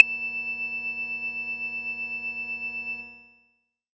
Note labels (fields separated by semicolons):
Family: bass; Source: synthesizer; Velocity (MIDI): 75; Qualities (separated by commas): multiphonic